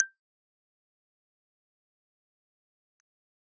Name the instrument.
electronic keyboard